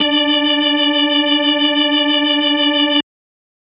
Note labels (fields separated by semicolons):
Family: organ; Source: electronic; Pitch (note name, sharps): D4; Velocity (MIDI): 50